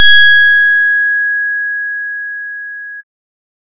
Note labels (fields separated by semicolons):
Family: bass; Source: synthesizer; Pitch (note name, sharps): G#6; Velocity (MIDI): 50